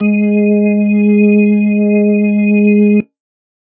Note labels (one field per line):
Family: organ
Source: electronic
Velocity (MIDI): 50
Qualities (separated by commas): dark